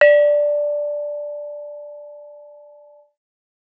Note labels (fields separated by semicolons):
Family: mallet percussion; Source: acoustic; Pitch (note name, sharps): D5; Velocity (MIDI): 127